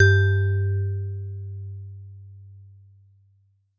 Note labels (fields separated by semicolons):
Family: mallet percussion; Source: acoustic; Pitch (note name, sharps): G2; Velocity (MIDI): 100